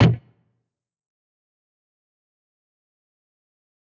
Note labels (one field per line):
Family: guitar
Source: electronic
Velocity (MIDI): 100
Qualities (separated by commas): bright, distorted, fast decay, percussive